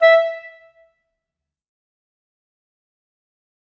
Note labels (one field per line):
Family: reed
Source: acoustic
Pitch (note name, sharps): E5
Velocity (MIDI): 127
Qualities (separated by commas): fast decay, percussive, reverb